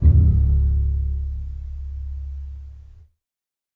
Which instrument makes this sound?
acoustic string instrument